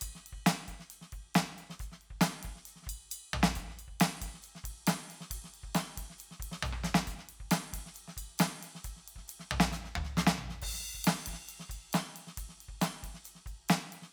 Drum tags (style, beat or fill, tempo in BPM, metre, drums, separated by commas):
rock, beat, 136 BPM, 4/4, crash, ride, ride bell, hi-hat pedal, snare, cross-stick, mid tom, floor tom, kick